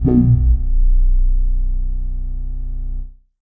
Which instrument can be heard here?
synthesizer bass